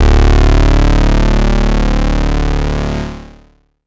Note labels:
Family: bass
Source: synthesizer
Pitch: D1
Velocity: 50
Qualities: bright, distorted, long release

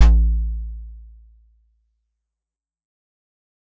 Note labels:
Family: keyboard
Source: acoustic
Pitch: A1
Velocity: 75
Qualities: fast decay

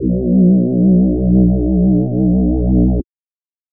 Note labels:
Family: voice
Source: synthesizer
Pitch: B1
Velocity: 75

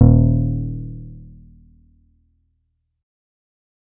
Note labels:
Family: bass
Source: synthesizer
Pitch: D#1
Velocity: 25

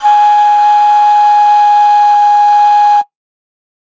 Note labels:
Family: flute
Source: acoustic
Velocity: 25

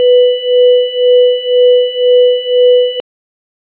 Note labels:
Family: organ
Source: electronic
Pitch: B4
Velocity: 75

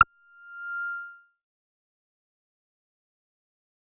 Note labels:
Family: bass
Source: synthesizer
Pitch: F6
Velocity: 50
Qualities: distorted, fast decay

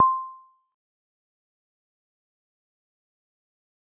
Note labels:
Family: mallet percussion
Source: acoustic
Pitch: C6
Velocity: 25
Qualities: fast decay, percussive

